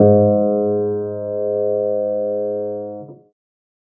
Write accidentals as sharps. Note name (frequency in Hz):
G#2 (103.8 Hz)